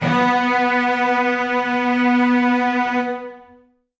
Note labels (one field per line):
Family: string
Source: acoustic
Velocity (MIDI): 127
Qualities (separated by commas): long release, reverb